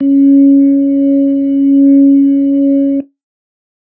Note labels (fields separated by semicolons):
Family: organ; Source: electronic; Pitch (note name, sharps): C#4; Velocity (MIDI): 100; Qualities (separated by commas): dark